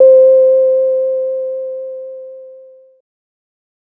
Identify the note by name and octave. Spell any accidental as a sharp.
C5